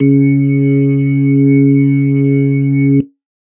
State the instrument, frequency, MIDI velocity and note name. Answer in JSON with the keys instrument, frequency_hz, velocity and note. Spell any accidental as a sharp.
{"instrument": "electronic organ", "frequency_hz": 138.6, "velocity": 100, "note": "C#3"}